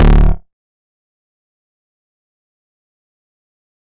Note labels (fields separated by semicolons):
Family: bass; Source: synthesizer; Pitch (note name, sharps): D1; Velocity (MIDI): 127; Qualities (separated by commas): fast decay, percussive